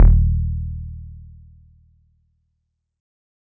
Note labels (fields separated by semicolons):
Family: keyboard; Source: electronic; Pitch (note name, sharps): D#1; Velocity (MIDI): 127